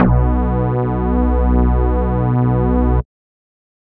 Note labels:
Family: bass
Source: synthesizer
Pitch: B1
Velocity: 100

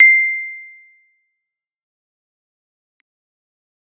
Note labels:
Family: keyboard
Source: electronic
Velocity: 50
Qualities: fast decay, percussive

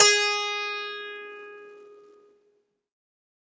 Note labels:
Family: guitar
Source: acoustic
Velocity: 25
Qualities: bright, multiphonic, reverb

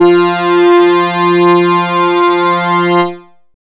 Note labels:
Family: bass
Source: synthesizer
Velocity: 127

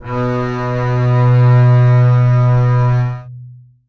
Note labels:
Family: string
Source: acoustic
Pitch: B2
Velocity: 25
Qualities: long release, reverb

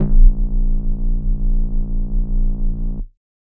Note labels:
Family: flute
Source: synthesizer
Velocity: 75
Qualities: distorted

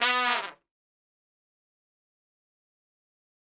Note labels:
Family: brass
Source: acoustic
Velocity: 100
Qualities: bright, fast decay, reverb

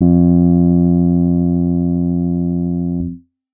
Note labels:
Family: guitar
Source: electronic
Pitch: F2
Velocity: 25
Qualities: reverb

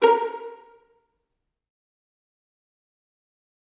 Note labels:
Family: string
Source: acoustic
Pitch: A#4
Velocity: 100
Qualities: dark, fast decay, percussive, reverb

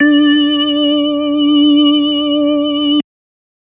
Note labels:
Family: organ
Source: electronic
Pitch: D4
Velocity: 127

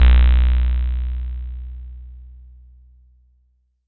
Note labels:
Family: bass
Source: synthesizer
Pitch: B1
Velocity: 75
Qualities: bright, distorted

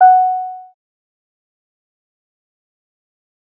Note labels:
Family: bass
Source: synthesizer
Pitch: F#5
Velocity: 25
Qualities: fast decay, percussive

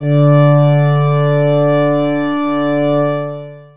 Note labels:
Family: organ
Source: electronic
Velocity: 50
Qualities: distorted, long release

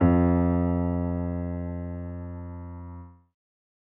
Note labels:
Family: keyboard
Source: acoustic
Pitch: F2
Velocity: 75

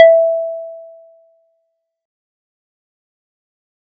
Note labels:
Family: mallet percussion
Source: acoustic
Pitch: E5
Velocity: 50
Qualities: fast decay

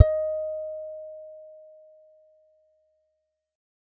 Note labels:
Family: guitar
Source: acoustic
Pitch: D#5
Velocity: 50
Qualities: dark

